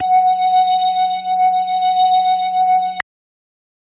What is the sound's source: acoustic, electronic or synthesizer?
electronic